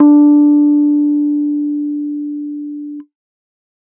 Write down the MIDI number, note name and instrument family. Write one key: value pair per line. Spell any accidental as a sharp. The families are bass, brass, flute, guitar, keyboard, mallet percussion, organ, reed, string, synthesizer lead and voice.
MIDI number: 62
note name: D4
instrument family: keyboard